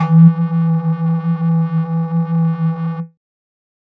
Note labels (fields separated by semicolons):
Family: flute; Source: synthesizer; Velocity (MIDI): 75; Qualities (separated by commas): distorted